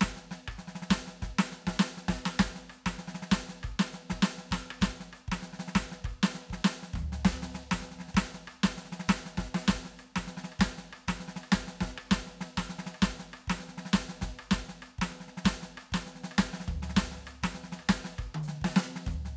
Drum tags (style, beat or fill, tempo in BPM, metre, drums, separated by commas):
New Orleans second line, beat, 99 BPM, 4/4, hi-hat pedal, snare, cross-stick, high tom, floor tom, kick